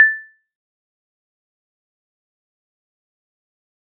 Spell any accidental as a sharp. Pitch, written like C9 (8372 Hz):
A6 (1760 Hz)